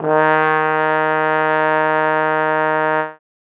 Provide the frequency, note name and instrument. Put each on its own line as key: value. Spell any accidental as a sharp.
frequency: 155.6 Hz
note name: D#3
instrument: acoustic brass instrument